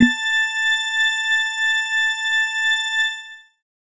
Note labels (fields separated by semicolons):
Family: organ; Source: electronic; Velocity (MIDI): 50; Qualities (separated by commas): reverb